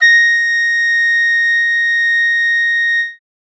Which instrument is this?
acoustic reed instrument